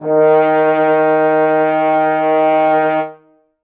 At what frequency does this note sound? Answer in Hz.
155.6 Hz